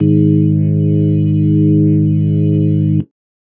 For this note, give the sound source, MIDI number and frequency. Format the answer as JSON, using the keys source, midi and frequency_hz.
{"source": "electronic", "midi": 32, "frequency_hz": 51.91}